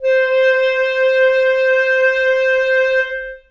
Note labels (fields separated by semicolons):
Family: reed; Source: acoustic; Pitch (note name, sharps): C5; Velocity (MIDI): 75; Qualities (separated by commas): reverb